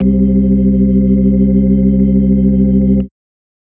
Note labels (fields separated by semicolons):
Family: organ; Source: electronic; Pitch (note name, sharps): C2; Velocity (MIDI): 75